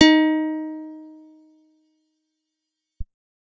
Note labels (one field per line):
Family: guitar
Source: acoustic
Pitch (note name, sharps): D#4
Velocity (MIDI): 75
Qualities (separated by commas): fast decay